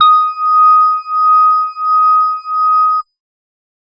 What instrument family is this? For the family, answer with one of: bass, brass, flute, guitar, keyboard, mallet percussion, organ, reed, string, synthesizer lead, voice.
organ